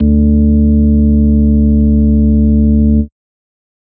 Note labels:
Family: organ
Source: electronic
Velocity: 127

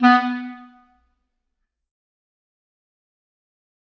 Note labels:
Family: reed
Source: acoustic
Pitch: B3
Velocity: 127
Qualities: fast decay, percussive, reverb

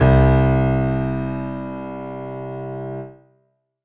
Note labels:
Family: keyboard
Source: acoustic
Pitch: C2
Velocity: 127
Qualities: reverb

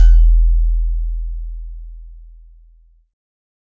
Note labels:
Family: keyboard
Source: synthesizer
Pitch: E1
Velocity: 25

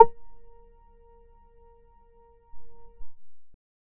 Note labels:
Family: bass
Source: synthesizer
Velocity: 25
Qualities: distorted, long release, percussive

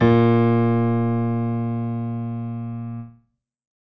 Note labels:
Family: keyboard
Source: acoustic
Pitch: A#2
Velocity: 100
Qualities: reverb

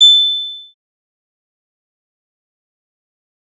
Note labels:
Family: bass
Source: synthesizer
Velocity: 25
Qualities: fast decay, percussive

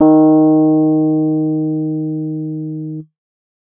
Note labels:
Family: keyboard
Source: electronic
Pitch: D#3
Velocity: 100

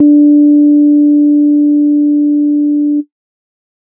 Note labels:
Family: organ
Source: electronic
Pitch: D4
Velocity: 100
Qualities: dark

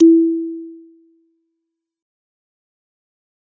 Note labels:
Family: mallet percussion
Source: acoustic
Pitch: E4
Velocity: 100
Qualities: fast decay

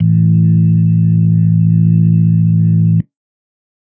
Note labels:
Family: organ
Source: electronic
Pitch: A1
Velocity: 127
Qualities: dark

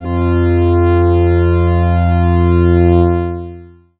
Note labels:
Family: organ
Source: electronic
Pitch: F2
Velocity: 100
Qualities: distorted, long release

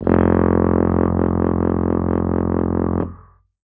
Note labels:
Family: brass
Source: acoustic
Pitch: F1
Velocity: 100

